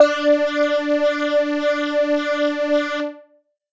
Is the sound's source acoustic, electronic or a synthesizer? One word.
electronic